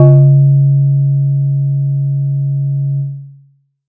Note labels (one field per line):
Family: mallet percussion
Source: acoustic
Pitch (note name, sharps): C#3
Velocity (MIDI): 100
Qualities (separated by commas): long release